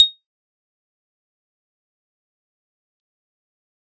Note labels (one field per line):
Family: keyboard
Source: electronic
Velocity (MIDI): 127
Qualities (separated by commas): bright, fast decay, percussive